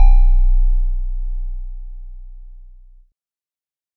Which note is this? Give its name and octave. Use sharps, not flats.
B0